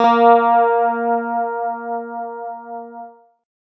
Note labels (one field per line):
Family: guitar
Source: electronic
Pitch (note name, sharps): A#3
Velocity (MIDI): 50